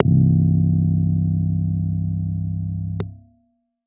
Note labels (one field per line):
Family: keyboard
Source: electronic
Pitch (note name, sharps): C1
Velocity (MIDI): 50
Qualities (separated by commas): dark